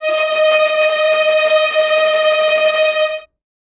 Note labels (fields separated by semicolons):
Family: string; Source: acoustic; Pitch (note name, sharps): D#5; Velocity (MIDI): 127; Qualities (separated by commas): bright, non-linear envelope, reverb